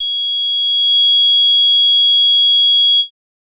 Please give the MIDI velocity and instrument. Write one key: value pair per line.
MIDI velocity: 75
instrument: synthesizer bass